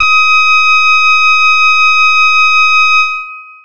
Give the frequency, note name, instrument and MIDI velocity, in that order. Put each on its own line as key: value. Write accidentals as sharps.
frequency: 1245 Hz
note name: D#6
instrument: electronic keyboard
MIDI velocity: 127